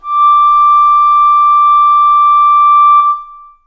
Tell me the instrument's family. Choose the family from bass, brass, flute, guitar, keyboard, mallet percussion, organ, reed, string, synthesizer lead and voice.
flute